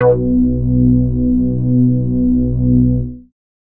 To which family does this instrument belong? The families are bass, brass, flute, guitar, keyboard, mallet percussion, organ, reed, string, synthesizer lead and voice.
bass